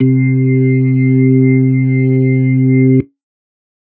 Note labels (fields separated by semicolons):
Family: organ; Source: electronic; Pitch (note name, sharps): C3; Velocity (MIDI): 100